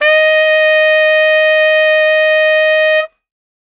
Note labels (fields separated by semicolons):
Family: reed; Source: acoustic; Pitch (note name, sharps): D#5; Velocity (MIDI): 75; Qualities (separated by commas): bright